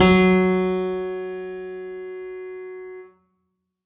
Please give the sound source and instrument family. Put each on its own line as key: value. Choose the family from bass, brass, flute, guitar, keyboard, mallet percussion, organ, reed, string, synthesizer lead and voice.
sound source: acoustic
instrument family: keyboard